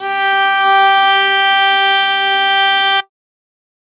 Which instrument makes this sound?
acoustic string instrument